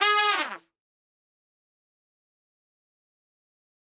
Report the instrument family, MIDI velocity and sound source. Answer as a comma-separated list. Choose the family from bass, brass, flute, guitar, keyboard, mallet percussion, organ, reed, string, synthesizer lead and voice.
brass, 127, acoustic